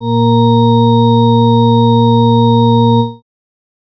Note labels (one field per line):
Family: organ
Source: electronic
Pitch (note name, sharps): A#2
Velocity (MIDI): 25